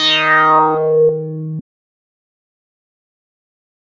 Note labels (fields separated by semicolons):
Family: bass; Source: synthesizer; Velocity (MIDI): 25; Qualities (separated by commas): distorted, fast decay